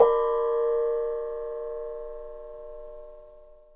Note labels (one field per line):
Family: mallet percussion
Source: acoustic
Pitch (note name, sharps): A#4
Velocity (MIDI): 25